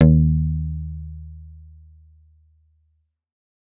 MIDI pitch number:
39